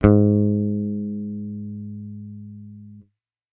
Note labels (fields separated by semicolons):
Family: bass; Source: electronic; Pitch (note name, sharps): G#2; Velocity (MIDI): 75